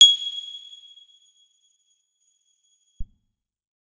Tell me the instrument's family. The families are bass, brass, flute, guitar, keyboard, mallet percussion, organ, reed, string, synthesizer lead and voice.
guitar